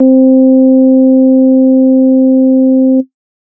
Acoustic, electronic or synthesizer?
electronic